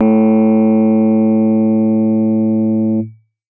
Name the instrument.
acoustic keyboard